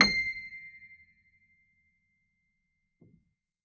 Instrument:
acoustic keyboard